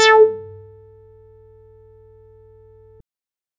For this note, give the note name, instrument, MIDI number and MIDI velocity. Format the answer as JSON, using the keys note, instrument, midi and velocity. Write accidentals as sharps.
{"note": "A4", "instrument": "synthesizer bass", "midi": 69, "velocity": 75}